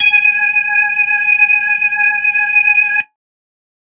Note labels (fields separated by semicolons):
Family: organ; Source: electronic; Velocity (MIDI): 100